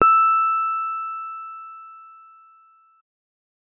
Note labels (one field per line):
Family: keyboard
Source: electronic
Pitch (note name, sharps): E6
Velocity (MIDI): 50